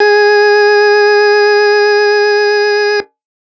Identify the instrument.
electronic organ